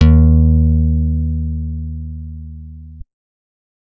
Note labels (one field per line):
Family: guitar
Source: acoustic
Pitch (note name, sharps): D#2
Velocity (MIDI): 75